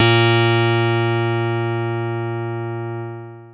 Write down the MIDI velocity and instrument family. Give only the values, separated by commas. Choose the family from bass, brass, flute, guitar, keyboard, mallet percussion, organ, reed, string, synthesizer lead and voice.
100, keyboard